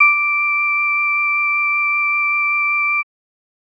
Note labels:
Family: organ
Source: electronic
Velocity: 50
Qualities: multiphonic

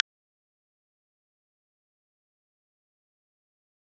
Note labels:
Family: guitar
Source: electronic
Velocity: 100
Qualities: fast decay, percussive

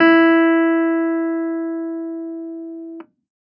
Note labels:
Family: keyboard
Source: electronic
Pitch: E4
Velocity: 25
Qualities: distorted

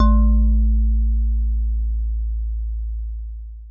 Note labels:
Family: mallet percussion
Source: acoustic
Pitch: A1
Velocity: 100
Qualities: dark, long release, reverb

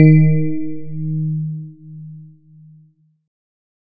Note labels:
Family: keyboard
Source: electronic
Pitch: D#3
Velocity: 100

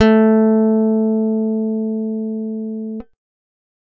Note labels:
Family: guitar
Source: acoustic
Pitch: A3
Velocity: 25

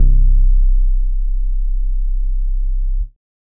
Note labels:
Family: bass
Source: synthesizer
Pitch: C1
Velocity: 25

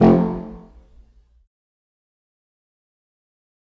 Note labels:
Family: reed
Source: acoustic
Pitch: F1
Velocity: 50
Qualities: fast decay, percussive, reverb

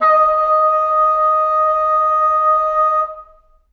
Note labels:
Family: reed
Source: acoustic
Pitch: D#5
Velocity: 50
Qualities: reverb

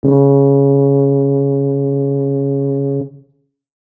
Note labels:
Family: brass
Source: acoustic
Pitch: C#3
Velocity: 50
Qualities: dark

